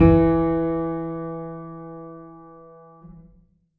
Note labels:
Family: keyboard; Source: acoustic; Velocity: 100; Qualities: reverb

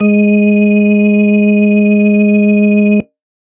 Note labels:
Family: organ; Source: electronic; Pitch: G#3; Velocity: 127

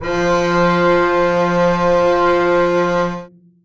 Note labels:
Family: string; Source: acoustic; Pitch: F3; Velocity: 100; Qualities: reverb

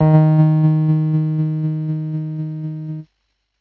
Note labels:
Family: keyboard; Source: electronic; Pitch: D#3; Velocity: 75; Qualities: distorted, tempo-synced

